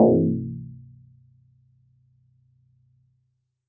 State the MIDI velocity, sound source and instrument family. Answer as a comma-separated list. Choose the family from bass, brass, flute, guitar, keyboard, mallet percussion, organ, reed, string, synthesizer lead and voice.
75, acoustic, mallet percussion